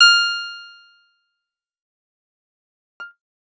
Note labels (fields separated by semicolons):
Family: guitar; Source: electronic; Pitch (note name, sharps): F6; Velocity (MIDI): 127; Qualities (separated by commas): bright, fast decay, percussive